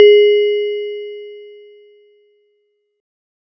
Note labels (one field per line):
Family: mallet percussion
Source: acoustic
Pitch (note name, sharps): G#4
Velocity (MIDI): 25